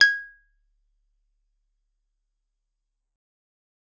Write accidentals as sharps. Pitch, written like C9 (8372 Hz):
G#6 (1661 Hz)